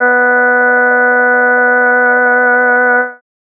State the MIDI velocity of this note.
127